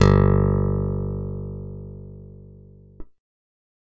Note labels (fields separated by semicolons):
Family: keyboard; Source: electronic; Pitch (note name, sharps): G1; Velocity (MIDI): 50